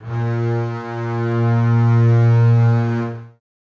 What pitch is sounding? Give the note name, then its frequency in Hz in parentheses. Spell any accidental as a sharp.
A#2 (116.5 Hz)